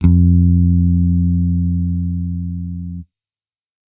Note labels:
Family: bass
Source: electronic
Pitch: F2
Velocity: 75

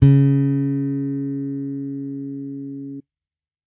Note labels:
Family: bass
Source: electronic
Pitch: C#3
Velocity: 75

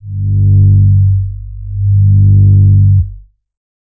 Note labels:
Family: bass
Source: synthesizer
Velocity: 50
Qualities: distorted, tempo-synced

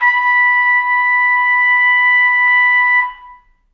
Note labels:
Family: brass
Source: acoustic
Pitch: B5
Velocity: 50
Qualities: reverb

